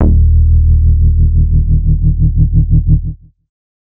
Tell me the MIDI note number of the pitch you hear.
27